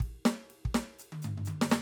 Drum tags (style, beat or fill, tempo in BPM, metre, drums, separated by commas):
gospel, fill, 120 BPM, 4/4, ride, hi-hat pedal, snare, high tom, floor tom, kick